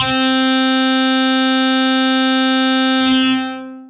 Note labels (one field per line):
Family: guitar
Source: electronic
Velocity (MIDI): 75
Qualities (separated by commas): bright, distorted, long release